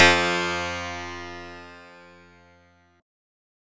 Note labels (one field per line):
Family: synthesizer lead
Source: synthesizer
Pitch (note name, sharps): F2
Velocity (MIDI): 75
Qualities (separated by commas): bright, distorted